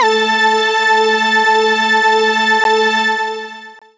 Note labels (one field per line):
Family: synthesizer lead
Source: synthesizer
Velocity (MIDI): 75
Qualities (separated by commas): bright, long release